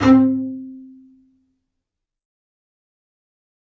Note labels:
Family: string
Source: acoustic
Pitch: C4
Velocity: 127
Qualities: fast decay, reverb

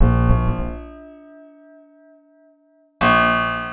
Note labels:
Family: guitar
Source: acoustic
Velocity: 25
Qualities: reverb

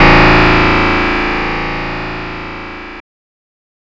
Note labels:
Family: guitar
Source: synthesizer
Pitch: A0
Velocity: 75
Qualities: bright, distorted

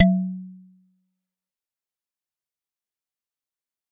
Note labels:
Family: mallet percussion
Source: acoustic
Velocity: 75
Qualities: fast decay, percussive

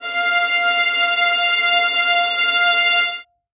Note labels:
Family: string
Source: acoustic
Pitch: F5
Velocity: 50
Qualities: reverb

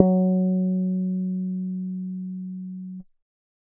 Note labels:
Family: bass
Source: synthesizer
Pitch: F#3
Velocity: 75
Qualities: dark, reverb

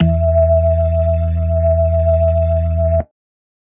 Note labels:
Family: organ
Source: electronic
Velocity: 25

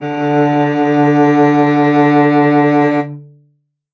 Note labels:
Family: string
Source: acoustic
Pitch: D3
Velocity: 75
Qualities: reverb

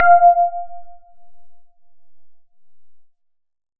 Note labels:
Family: synthesizer lead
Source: synthesizer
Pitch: F5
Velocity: 50

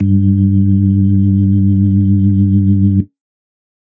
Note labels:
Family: organ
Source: electronic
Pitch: G2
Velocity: 75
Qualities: reverb

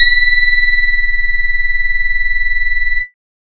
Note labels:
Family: bass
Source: synthesizer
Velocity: 75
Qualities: multiphonic, tempo-synced

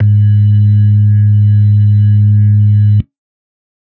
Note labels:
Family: organ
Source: electronic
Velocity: 25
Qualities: dark

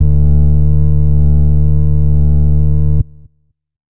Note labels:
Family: flute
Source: acoustic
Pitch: D2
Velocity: 127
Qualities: dark

